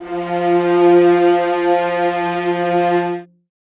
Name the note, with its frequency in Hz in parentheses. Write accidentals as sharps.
F3 (174.6 Hz)